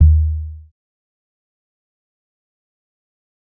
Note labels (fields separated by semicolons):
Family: bass; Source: synthesizer; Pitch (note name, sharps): D#2; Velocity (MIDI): 75; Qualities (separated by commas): dark, fast decay, percussive